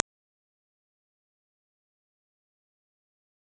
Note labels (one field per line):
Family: guitar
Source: electronic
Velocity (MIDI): 100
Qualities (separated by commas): fast decay, percussive